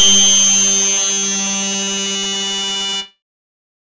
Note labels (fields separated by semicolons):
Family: bass; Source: synthesizer; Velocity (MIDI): 127; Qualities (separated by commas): bright, distorted